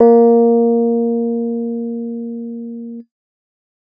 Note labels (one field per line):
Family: keyboard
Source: electronic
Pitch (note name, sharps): A#3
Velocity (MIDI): 75